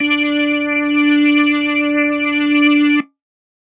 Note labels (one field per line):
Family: organ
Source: electronic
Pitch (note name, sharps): D4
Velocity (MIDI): 50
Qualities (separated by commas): distorted